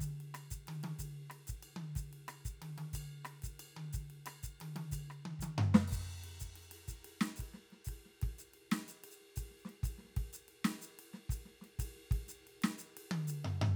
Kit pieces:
crash, ride, ride bell, hi-hat pedal, snare, cross-stick, high tom, floor tom and kick